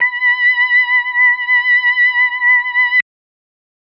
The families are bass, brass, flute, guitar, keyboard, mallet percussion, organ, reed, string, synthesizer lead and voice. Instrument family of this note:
organ